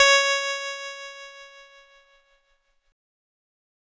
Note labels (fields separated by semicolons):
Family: keyboard; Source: electronic; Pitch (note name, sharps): C#5; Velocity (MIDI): 127; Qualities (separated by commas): bright, distorted